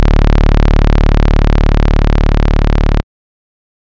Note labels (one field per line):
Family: bass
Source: synthesizer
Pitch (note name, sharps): D1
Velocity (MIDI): 127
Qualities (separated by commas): bright, distorted